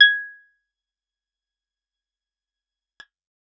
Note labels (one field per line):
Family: guitar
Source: acoustic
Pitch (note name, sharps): G#6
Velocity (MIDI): 100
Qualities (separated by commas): fast decay, percussive